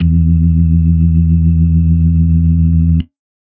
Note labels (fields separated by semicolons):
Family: organ; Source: electronic; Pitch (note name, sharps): E2; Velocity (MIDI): 100; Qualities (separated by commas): dark, reverb